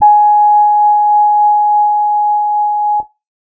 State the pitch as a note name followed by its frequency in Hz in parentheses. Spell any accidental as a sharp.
G#5 (830.6 Hz)